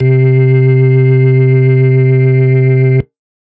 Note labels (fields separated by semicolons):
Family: organ; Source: electronic; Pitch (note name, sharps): C3; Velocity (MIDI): 50; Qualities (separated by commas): distorted